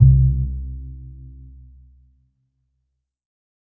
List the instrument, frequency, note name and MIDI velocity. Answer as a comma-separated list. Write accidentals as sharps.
acoustic string instrument, 65.41 Hz, C2, 75